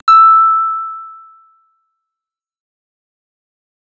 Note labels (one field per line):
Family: bass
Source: synthesizer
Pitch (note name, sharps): E6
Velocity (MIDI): 127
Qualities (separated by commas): distorted, fast decay